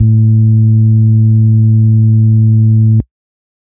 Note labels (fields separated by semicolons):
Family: organ; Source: electronic; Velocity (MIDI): 127; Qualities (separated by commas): distorted